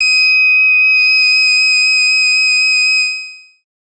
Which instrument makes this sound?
synthesizer bass